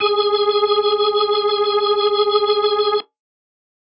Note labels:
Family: organ; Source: electronic; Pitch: G#4; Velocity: 100

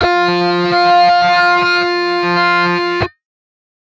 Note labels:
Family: guitar; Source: electronic; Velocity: 50; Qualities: bright, distorted

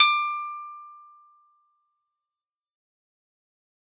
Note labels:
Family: guitar; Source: acoustic; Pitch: D6; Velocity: 75; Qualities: fast decay, reverb

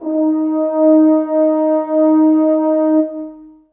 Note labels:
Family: brass; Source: acoustic; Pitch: D#4; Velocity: 75; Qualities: long release, reverb

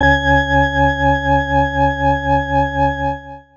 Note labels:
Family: organ; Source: electronic; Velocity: 25; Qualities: distorted

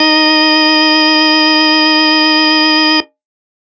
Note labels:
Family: organ; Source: electronic; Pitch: D#4; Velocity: 127; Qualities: distorted

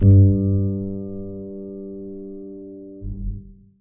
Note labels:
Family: keyboard; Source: acoustic; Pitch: G2; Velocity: 25; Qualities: dark, reverb

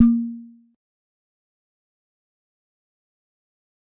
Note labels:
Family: mallet percussion; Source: acoustic; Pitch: A#3; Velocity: 25; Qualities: dark, fast decay, percussive

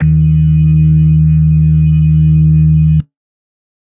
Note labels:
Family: organ; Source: electronic; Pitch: D#2; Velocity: 127; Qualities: dark

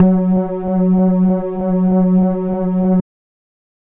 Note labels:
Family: bass; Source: synthesizer; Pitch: F#3; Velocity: 127; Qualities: dark

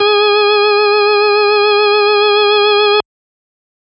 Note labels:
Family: organ; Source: electronic; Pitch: G#4; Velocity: 127; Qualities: distorted

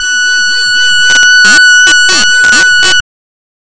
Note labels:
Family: reed; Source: synthesizer; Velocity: 100; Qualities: distorted, non-linear envelope

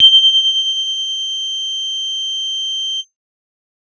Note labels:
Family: bass; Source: synthesizer; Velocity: 100; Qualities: bright

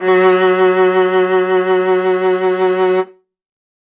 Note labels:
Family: string; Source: acoustic; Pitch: F#3; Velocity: 127; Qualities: reverb

